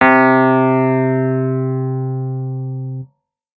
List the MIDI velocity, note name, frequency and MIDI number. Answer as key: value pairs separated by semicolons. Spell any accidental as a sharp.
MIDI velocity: 127; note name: C3; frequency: 130.8 Hz; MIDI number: 48